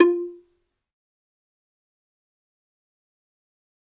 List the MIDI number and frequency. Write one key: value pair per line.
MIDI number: 65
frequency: 349.2 Hz